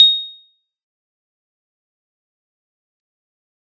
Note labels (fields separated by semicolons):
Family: keyboard; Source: electronic; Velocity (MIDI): 75; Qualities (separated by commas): fast decay, percussive